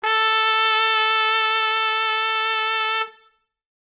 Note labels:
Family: brass; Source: acoustic; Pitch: A4; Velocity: 127; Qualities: bright

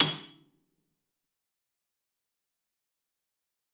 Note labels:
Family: string; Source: acoustic; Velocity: 50; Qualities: fast decay, percussive, reverb

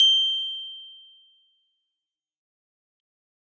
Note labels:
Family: keyboard; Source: acoustic; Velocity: 100; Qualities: bright, fast decay

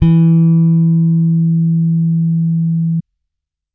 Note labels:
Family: bass; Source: electronic; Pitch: E3; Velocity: 50

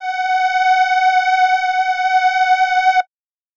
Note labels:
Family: reed; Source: acoustic; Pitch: F#5; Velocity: 100

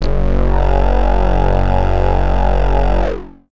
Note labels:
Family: bass; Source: synthesizer; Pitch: F#1; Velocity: 25; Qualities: distorted

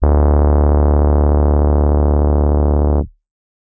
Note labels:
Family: keyboard; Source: electronic; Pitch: D1; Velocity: 127

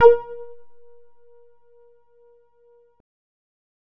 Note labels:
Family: bass; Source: synthesizer; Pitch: A#4; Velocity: 50; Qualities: dark, distorted, percussive

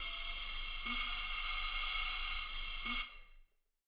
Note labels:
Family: reed; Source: acoustic; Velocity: 50; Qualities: bright, reverb

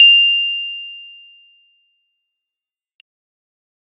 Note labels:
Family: keyboard; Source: electronic; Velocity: 50; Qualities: bright

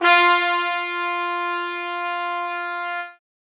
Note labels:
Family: brass; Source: acoustic; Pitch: F4; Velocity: 127; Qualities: reverb

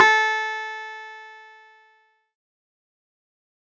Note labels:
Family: keyboard; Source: electronic; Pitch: A4; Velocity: 100; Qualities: distorted, fast decay

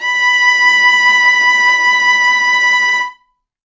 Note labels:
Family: string; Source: acoustic; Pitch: B5; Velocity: 100; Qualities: bright, reverb

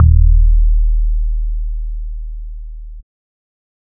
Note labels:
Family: bass; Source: synthesizer; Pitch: D#1; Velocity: 75

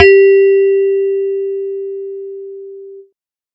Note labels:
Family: bass; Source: synthesizer; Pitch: G4; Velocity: 25

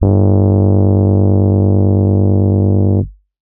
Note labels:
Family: keyboard; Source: electronic; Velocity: 75

